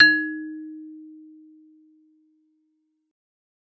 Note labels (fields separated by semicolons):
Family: mallet percussion; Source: acoustic; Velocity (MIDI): 25